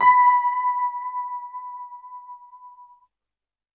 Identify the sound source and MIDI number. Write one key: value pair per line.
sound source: electronic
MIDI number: 83